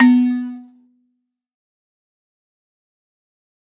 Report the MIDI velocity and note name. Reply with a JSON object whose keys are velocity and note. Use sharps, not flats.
{"velocity": 100, "note": "B3"}